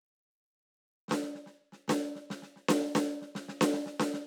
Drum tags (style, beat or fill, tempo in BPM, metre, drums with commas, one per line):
funk
fill
112 BPM
4/4
snare